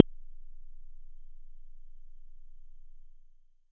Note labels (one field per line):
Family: bass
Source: synthesizer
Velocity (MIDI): 75